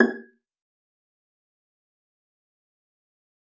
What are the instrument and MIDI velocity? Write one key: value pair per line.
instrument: acoustic string instrument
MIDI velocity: 25